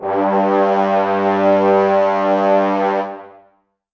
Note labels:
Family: brass; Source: acoustic; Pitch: G2; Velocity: 127; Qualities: reverb

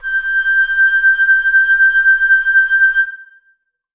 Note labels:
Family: flute; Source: acoustic; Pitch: G6; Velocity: 75; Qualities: reverb

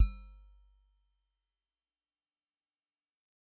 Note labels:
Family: mallet percussion; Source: acoustic; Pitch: G1; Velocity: 100; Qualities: fast decay, percussive

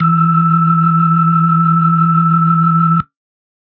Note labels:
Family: organ; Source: electronic; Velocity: 25

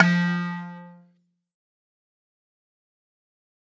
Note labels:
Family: mallet percussion; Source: acoustic; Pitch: F3; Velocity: 50; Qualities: distorted, fast decay, reverb

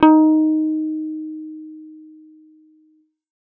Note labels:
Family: bass; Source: synthesizer; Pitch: D#4; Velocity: 75

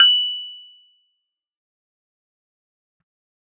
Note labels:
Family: keyboard; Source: electronic; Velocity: 50; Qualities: bright, fast decay, percussive

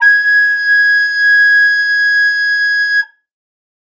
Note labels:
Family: flute; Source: acoustic; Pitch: G#6; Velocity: 127; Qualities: bright

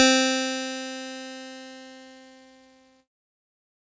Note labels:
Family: keyboard; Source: electronic; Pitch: C4; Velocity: 100; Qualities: bright, distorted

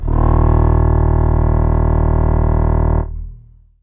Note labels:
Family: reed; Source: acoustic; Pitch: D#1; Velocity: 100; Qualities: long release, reverb

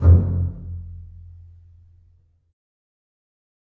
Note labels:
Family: string; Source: acoustic; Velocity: 75; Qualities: fast decay, reverb

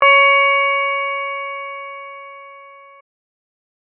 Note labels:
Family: keyboard; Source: electronic; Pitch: C#5; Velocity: 25

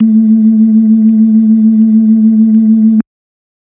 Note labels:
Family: organ; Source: electronic; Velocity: 75; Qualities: dark

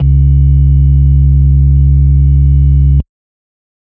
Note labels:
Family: organ; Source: electronic; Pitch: C#2; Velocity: 100; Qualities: dark

